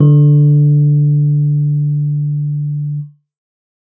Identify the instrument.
electronic keyboard